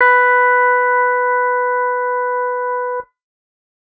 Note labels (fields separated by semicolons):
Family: guitar; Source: electronic; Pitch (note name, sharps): B4; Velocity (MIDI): 75; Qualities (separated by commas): reverb